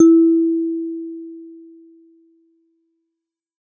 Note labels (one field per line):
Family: mallet percussion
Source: acoustic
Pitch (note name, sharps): E4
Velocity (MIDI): 75